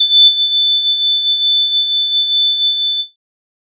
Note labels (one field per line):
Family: flute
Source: synthesizer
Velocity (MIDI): 127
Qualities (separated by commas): bright, distorted